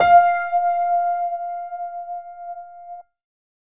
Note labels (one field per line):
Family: keyboard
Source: electronic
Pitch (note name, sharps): F5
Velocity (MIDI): 100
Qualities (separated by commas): reverb